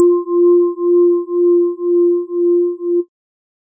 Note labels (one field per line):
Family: organ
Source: electronic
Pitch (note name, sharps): F4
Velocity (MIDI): 50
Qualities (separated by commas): dark